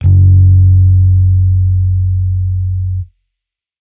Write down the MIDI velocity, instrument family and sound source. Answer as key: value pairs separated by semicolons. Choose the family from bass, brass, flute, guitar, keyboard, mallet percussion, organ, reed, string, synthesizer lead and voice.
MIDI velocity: 25; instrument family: bass; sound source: electronic